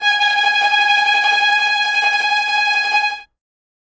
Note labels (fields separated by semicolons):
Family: string; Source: acoustic; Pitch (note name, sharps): G#5; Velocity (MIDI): 127; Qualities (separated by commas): bright, non-linear envelope, reverb